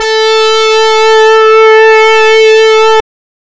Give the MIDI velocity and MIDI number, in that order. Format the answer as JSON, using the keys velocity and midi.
{"velocity": 100, "midi": 69}